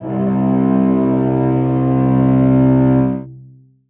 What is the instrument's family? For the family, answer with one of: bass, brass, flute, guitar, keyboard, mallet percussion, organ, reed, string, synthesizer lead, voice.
string